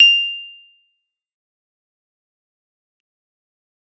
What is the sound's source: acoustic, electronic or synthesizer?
electronic